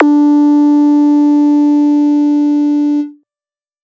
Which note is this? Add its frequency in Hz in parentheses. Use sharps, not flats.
D4 (293.7 Hz)